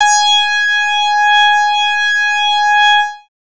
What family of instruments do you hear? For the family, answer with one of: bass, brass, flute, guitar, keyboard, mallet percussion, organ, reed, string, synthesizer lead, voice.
bass